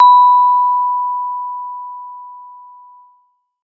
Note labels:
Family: mallet percussion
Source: acoustic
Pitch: B5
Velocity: 75

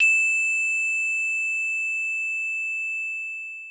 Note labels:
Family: mallet percussion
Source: acoustic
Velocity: 50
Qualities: bright, long release

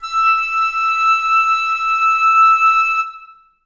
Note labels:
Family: reed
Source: acoustic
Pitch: E6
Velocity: 50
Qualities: reverb

